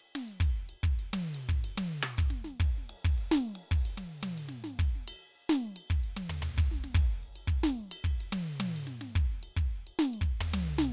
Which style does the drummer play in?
Afro-Cuban rumba